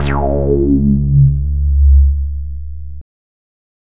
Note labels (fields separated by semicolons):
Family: bass; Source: synthesizer; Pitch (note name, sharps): C#2; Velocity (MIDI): 75; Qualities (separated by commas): distorted